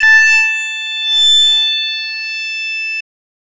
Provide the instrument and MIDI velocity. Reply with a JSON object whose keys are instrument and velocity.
{"instrument": "synthesizer voice", "velocity": 100}